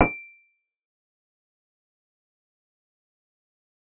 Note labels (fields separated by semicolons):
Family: keyboard; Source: synthesizer; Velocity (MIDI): 50; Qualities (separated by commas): fast decay, percussive